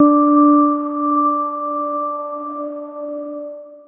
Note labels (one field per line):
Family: keyboard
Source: electronic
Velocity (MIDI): 25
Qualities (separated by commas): dark, long release